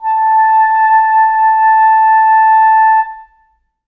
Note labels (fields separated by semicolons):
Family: reed; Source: acoustic; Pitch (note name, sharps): A5; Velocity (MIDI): 50; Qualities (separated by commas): reverb